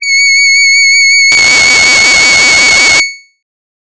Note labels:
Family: voice; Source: synthesizer; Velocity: 25

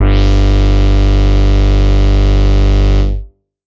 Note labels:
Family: bass; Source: synthesizer; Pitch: G1; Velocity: 100; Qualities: distorted

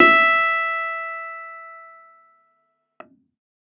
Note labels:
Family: keyboard; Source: electronic; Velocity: 75; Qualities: distorted

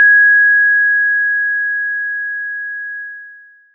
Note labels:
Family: mallet percussion; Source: electronic; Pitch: G#6; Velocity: 25; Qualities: long release, multiphonic

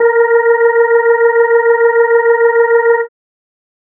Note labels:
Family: organ; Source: electronic; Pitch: A#4; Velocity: 50

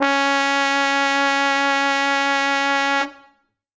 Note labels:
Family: brass; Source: acoustic; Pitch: C#4; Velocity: 127; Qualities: bright

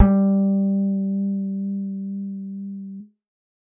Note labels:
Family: bass; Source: synthesizer; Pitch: G3; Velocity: 127; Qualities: dark, reverb

